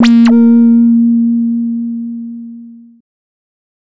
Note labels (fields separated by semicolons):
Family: bass; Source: synthesizer; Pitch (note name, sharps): A#3; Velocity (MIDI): 127; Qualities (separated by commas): distorted